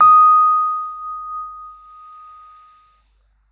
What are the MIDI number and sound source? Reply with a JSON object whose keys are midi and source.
{"midi": 87, "source": "electronic"}